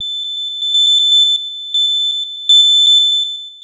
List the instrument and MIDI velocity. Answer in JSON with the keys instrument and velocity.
{"instrument": "synthesizer lead", "velocity": 127}